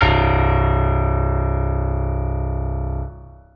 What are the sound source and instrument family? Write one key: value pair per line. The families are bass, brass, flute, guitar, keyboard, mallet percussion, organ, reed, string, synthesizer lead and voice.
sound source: electronic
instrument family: organ